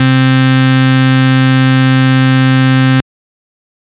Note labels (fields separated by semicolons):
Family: organ; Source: electronic; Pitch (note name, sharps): C3; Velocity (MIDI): 127; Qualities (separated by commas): bright, distorted